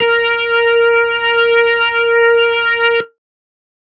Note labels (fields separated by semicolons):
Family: organ; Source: electronic; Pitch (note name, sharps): A#4; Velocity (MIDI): 25